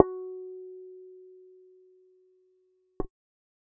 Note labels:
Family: bass; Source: synthesizer; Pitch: F#4; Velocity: 127; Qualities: dark, reverb

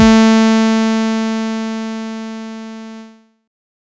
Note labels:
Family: bass; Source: synthesizer; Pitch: A3; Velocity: 25; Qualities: bright, distorted

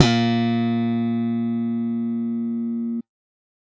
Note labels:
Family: bass; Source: electronic; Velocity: 127; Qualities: bright

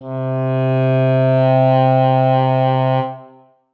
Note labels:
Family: reed; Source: acoustic; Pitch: C3; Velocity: 127; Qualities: reverb

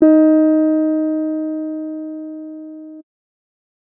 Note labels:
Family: keyboard; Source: electronic; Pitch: D#4; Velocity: 50; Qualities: dark

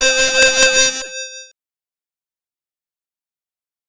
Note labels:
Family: bass; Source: synthesizer; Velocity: 75; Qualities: bright, distorted, fast decay, multiphonic

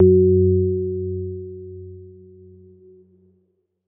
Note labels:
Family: keyboard; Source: electronic; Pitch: F#2; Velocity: 127; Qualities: dark

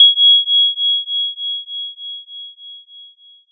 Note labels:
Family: mallet percussion; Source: electronic; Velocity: 75; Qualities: bright, multiphonic

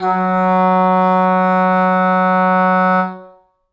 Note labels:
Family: reed; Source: acoustic; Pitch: F#3; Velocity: 50; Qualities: reverb

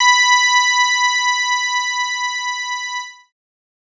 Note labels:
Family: bass; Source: synthesizer; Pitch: B5; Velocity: 100; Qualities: bright, distorted

